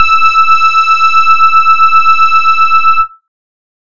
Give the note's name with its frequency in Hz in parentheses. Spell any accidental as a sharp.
E6 (1319 Hz)